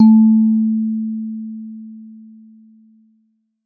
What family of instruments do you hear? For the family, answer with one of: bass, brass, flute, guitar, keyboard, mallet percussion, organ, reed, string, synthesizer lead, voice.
mallet percussion